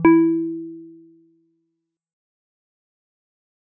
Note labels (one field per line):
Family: mallet percussion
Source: acoustic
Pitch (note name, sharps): E4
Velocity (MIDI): 25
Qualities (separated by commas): dark, fast decay, multiphonic